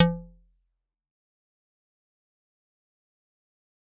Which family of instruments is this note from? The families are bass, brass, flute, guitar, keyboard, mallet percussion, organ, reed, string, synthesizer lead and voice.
mallet percussion